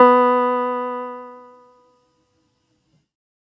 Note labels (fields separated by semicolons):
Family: keyboard; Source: electronic; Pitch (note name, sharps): B3; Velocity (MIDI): 25